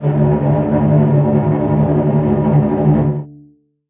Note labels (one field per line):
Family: string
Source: acoustic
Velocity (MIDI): 50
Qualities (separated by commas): long release, non-linear envelope, reverb